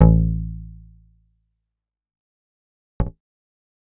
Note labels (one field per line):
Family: bass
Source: synthesizer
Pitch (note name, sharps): A1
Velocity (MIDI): 75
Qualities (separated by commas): fast decay